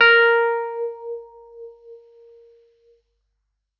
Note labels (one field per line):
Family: keyboard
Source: electronic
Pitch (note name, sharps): A#4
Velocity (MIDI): 100